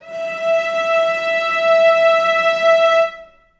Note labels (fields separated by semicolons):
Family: string; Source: acoustic; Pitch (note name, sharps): E5; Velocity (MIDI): 50; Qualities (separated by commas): reverb